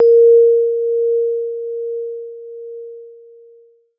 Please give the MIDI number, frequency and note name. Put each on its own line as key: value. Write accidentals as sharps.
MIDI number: 70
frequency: 466.2 Hz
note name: A#4